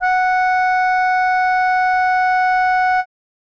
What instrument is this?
acoustic reed instrument